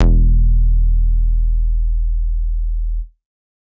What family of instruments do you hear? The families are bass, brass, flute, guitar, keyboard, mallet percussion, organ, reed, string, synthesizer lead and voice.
bass